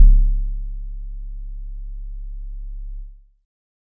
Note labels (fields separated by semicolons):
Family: guitar; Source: synthesizer; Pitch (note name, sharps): C#1; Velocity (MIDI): 25; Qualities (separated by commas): dark